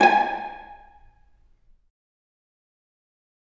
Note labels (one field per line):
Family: string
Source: acoustic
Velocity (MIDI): 127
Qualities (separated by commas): fast decay, reverb